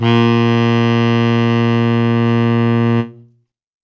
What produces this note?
acoustic reed instrument